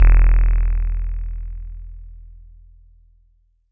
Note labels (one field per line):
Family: bass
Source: synthesizer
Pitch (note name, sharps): E1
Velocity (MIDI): 127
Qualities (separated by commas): bright, distorted